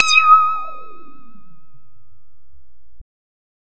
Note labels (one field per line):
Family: bass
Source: synthesizer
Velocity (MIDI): 100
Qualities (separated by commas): bright, distorted